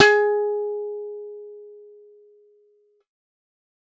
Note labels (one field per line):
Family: guitar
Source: synthesizer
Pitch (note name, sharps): G#4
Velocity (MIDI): 50